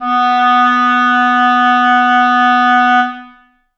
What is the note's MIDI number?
59